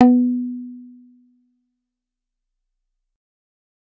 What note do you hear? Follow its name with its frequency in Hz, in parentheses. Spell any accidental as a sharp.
B3 (246.9 Hz)